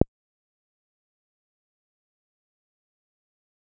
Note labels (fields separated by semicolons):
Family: guitar; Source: electronic; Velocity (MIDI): 75; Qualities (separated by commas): fast decay, percussive